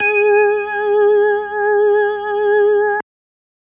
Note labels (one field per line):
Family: organ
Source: electronic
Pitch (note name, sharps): G#4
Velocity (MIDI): 25